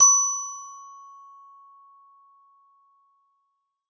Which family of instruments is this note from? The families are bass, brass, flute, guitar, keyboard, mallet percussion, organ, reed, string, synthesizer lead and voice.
mallet percussion